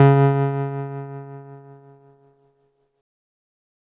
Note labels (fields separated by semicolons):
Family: keyboard; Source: electronic; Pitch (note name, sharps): C#3; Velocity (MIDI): 50; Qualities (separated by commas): distorted